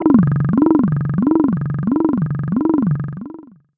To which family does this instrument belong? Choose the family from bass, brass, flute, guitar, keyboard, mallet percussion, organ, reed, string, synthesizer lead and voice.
voice